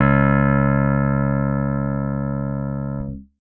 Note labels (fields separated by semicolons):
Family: guitar; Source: electronic; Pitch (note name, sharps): C#2; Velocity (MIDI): 75; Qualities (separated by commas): reverb